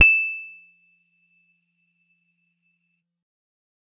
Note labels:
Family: guitar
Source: electronic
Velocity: 75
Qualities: bright, percussive

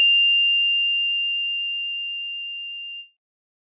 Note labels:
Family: organ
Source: electronic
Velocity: 25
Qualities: bright

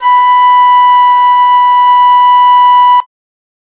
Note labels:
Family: flute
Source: acoustic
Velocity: 75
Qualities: bright

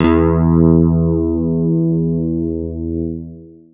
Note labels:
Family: guitar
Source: electronic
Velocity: 127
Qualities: long release

